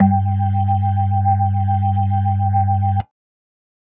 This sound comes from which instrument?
electronic organ